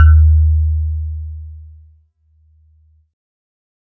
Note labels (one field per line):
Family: keyboard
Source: synthesizer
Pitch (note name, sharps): D#2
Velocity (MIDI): 127